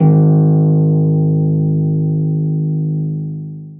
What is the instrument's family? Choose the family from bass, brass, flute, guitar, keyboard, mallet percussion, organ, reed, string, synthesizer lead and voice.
string